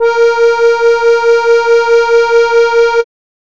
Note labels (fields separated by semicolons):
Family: keyboard; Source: acoustic; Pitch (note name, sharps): A#4; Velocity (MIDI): 25